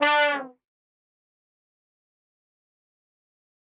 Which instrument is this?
acoustic brass instrument